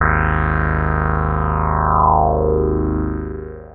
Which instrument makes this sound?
synthesizer lead